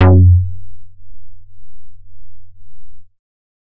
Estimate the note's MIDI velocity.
100